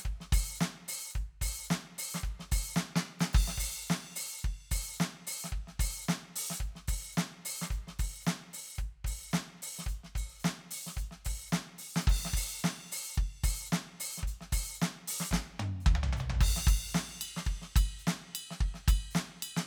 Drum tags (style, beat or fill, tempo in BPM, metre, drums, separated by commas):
swing, beat, 110 BPM, 4/4, crash, ride, ride bell, closed hi-hat, open hi-hat, hi-hat pedal, snare, high tom, mid tom, floor tom, kick